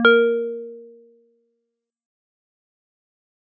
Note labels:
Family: mallet percussion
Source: acoustic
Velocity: 50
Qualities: dark, fast decay, multiphonic

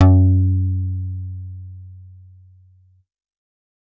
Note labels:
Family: bass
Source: synthesizer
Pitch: F#2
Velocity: 75

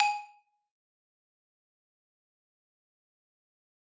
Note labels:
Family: mallet percussion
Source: acoustic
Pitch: G#5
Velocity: 75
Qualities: fast decay, percussive, reverb

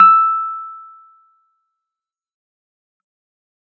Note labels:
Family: keyboard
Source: electronic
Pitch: E6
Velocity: 75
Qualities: fast decay

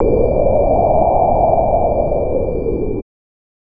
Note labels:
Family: bass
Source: synthesizer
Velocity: 127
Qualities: distorted

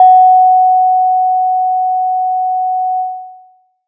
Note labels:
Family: mallet percussion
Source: acoustic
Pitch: F#5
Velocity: 25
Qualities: long release

